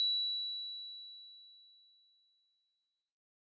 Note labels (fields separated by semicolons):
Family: mallet percussion; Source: acoustic; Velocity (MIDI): 25; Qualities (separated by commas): bright